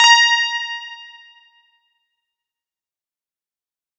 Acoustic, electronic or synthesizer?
electronic